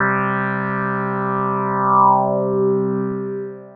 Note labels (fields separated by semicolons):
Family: synthesizer lead; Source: synthesizer; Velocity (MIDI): 25; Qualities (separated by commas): long release